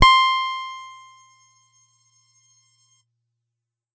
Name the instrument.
electronic guitar